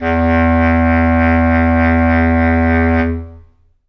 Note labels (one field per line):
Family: reed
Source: acoustic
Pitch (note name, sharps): E2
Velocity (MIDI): 25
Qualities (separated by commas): long release, reverb